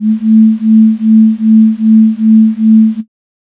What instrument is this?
synthesizer flute